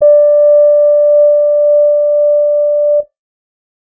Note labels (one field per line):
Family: guitar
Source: electronic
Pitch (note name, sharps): D5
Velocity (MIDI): 25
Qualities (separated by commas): reverb